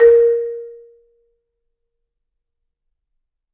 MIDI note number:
70